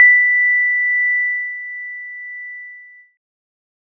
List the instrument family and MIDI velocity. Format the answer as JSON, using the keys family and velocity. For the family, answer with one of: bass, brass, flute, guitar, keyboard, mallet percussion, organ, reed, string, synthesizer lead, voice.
{"family": "keyboard", "velocity": 25}